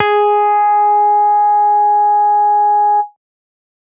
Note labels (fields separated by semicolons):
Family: bass; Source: synthesizer; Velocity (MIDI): 127